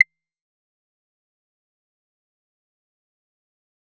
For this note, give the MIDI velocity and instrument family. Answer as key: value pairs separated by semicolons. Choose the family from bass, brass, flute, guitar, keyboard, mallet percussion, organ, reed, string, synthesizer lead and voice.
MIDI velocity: 100; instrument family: bass